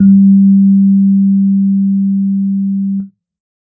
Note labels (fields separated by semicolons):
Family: keyboard; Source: electronic; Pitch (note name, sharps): G3; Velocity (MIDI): 50; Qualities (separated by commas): dark